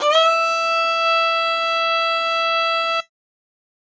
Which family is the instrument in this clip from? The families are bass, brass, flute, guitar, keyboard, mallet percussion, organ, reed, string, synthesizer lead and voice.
string